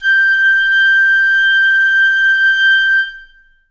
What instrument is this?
acoustic flute